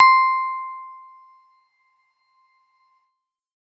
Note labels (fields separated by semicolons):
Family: keyboard; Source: electronic; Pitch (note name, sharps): C6; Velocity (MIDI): 127